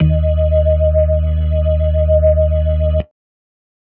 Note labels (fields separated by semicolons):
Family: organ; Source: electronic; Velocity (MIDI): 127